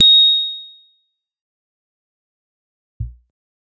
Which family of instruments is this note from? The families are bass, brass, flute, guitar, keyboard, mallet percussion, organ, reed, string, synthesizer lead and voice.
guitar